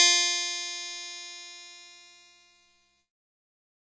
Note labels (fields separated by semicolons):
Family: keyboard; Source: electronic; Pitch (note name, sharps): F4; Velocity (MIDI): 50; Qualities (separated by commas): bright, distorted